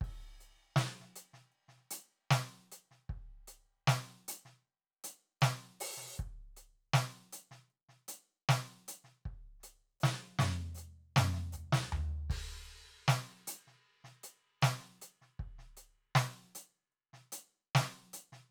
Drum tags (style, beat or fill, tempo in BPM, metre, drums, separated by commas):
country, beat, 78 BPM, 4/4, crash, closed hi-hat, open hi-hat, hi-hat pedal, snare, mid tom, floor tom, kick